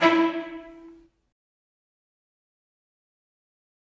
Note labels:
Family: string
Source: acoustic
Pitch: E4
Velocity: 75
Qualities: fast decay, reverb

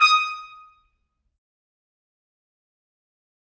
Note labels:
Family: brass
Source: acoustic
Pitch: D#6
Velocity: 100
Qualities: fast decay, percussive, reverb

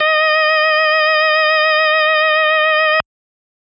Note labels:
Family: organ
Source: electronic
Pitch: D#5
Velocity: 100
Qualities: distorted

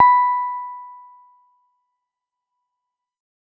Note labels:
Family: keyboard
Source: electronic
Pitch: B5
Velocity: 25

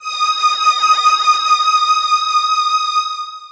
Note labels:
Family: voice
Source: synthesizer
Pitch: D#6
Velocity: 50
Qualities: bright, distorted, long release

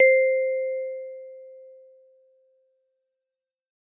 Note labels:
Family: mallet percussion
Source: acoustic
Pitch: C5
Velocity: 127

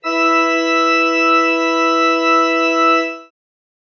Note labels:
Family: organ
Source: acoustic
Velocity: 127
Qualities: reverb

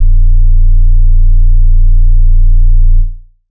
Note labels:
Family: bass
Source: synthesizer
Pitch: A#0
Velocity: 127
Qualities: dark

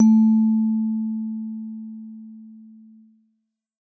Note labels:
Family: mallet percussion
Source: acoustic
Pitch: A3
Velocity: 75

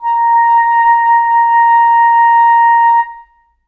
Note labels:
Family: reed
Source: acoustic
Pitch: A#5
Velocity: 75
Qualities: reverb

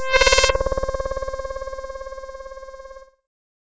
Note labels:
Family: keyboard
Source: synthesizer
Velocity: 127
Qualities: bright, distorted

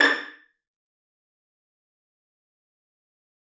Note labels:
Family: string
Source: acoustic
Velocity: 75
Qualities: fast decay, percussive, reverb

